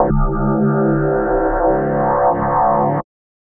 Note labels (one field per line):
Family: mallet percussion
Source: electronic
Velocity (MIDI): 127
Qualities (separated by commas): multiphonic, non-linear envelope